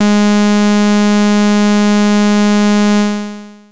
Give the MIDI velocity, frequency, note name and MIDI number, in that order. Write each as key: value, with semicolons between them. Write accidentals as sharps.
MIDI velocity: 25; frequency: 207.7 Hz; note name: G#3; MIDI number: 56